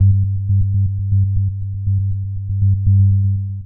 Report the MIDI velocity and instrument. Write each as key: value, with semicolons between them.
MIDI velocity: 50; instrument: synthesizer lead